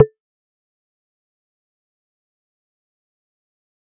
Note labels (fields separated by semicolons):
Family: mallet percussion; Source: acoustic; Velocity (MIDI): 50; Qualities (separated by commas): fast decay, percussive